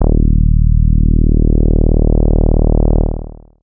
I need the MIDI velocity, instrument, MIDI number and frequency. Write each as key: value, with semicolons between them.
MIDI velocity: 127; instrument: synthesizer bass; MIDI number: 27; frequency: 38.89 Hz